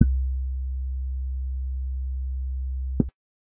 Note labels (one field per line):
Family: bass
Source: synthesizer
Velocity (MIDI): 25